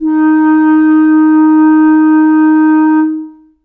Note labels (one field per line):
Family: reed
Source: acoustic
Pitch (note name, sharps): D#4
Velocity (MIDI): 75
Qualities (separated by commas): long release, reverb